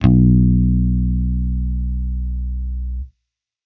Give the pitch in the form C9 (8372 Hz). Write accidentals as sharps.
B1 (61.74 Hz)